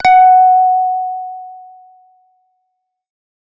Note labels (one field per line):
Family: bass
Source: synthesizer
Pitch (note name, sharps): F#5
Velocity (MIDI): 50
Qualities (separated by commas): distorted